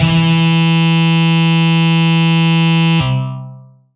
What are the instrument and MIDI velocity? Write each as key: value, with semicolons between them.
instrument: electronic guitar; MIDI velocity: 127